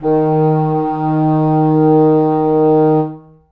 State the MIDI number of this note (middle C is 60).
51